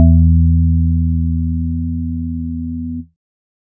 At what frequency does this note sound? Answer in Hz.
82.41 Hz